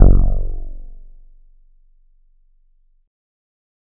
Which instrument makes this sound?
electronic keyboard